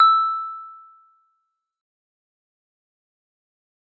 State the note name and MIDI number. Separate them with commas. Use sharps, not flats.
E6, 88